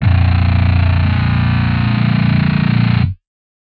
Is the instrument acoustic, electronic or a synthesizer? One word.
electronic